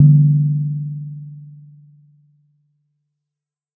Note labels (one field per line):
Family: mallet percussion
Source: acoustic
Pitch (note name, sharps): D3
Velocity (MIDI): 75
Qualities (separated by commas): dark, reverb